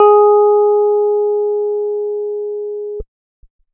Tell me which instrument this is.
electronic keyboard